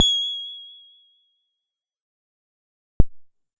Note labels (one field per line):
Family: bass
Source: synthesizer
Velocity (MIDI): 75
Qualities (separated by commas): fast decay